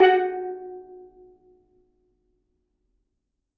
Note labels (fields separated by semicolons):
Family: mallet percussion; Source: acoustic; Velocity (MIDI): 100; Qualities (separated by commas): reverb